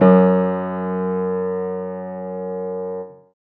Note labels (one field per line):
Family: keyboard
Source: acoustic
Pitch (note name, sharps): F#2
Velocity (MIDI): 127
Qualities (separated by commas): reverb